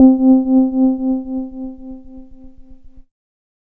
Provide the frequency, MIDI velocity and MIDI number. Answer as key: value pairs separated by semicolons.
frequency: 261.6 Hz; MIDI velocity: 25; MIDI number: 60